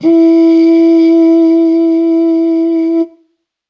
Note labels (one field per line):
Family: brass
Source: acoustic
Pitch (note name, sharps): E4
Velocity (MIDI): 25